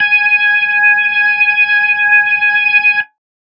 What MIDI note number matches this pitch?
80